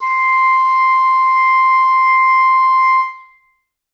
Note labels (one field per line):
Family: reed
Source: acoustic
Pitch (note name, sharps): C6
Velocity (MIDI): 25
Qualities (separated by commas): reverb